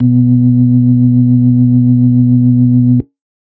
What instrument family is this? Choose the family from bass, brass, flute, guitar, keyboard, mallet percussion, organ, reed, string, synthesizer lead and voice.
organ